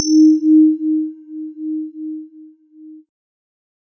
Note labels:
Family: keyboard; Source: electronic; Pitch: D#4; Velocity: 127; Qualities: multiphonic

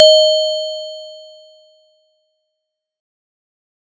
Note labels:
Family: mallet percussion; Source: acoustic; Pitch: D#5; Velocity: 127; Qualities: bright

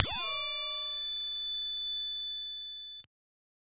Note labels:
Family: bass; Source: synthesizer; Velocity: 127; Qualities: bright, distorted, multiphonic

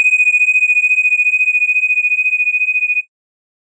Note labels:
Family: organ; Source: electronic; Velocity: 75; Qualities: bright

